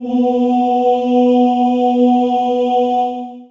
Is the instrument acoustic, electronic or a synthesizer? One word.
acoustic